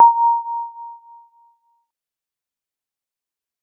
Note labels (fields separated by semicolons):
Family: keyboard; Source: electronic; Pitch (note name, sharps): A#5; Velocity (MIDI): 50; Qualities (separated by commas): fast decay